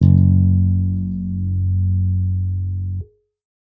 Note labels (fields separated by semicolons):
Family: bass; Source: electronic; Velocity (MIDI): 75